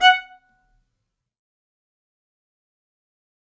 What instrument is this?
acoustic string instrument